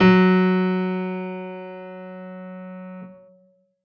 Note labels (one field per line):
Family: keyboard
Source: acoustic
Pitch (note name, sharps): F#3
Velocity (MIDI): 50